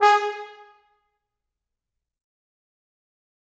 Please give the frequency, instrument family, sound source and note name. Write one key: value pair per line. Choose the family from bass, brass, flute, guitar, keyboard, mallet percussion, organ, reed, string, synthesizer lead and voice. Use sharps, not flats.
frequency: 415.3 Hz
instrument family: brass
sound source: acoustic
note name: G#4